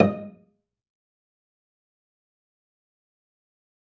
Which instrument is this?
acoustic string instrument